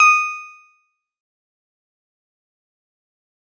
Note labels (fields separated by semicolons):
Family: guitar; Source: synthesizer; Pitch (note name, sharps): D#6; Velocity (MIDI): 100; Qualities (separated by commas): fast decay, percussive